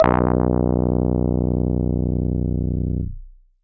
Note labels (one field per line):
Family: keyboard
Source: electronic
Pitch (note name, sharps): B0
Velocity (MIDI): 127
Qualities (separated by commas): distorted